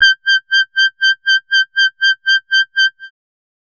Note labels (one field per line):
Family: bass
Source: synthesizer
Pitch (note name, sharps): G6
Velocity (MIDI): 50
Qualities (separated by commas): bright, distorted, tempo-synced